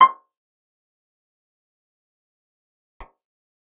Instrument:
acoustic guitar